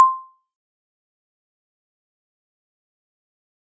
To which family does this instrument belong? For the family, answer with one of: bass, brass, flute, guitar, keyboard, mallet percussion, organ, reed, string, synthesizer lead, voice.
mallet percussion